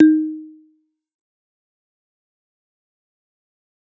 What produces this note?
acoustic mallet percussion instrument